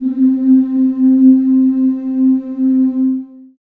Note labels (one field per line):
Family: voice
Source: acoustic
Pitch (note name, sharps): C4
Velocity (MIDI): 75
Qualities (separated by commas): dark, long release, reverb